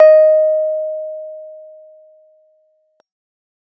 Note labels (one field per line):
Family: keyboard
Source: electronic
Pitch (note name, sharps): D#5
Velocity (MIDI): 100